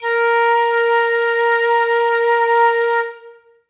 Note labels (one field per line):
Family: flute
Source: acoustic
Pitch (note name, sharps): A#4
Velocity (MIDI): 127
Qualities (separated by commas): reverb